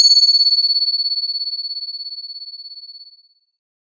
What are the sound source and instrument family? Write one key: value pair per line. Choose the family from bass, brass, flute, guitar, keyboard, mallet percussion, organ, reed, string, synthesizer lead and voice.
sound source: synthesizer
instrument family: guitar